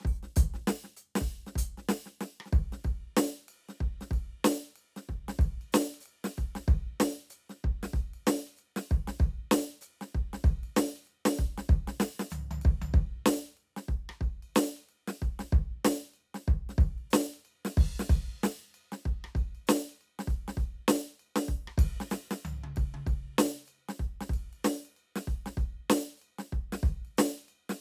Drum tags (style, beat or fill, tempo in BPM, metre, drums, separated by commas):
rock, beat, 95 BPM, 4/4, crash, ride, ride bell, closed hi-hat, open hi-hat, hi-hat pedal, snare, cross-stick, mid tom, floor tom, kick